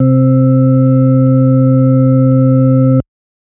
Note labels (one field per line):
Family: organ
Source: electronic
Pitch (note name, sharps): C3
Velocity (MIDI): 50